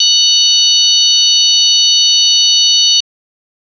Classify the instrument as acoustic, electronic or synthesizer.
electronic